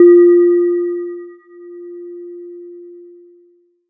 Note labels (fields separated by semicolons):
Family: mallet percussion; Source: electronic; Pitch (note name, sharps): F4; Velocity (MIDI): 25; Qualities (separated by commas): multiphonic